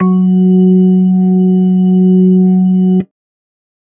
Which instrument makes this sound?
electronic organ